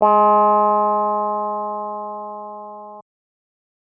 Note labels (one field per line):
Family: keyboard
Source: electronic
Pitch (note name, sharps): G#3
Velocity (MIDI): 50